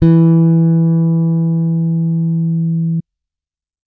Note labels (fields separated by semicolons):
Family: bass; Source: electronic; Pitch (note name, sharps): E3; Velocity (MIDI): 75